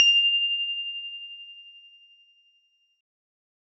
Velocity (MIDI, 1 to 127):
75